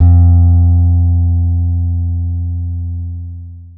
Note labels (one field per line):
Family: guitar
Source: acoustic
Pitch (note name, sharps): F2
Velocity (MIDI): 25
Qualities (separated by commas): dark, long release